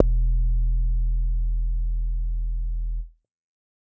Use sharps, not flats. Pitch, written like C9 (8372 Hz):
E1 (41.2 Hz)